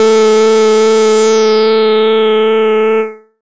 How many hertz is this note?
220 Hz